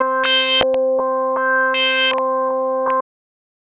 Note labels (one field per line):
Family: bass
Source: synthesizer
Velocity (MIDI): 100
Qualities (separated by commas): tempo-synced